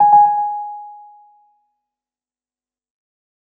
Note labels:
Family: keyboard; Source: electronic; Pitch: G#5; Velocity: 100; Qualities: fast decay, tempo-synced

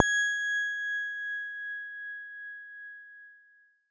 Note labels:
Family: guitar; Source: electronic; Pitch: G#6; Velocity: 100; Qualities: reverb

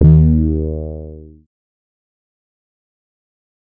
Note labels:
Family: bass; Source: synthesizer; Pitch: D#2; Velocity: 50; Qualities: distorted, fast decay

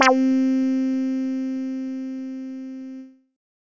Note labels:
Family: bass; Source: synthesizer; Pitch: C4; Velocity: 75; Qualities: distorted

